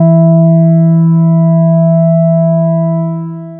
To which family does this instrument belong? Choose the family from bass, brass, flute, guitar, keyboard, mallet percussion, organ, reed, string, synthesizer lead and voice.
bass